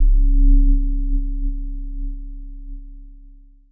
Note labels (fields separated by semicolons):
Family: keyboard; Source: electronic; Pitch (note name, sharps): C#1; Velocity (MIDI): 127; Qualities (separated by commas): dark, long release